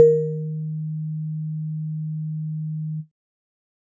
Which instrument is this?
electronic keyboard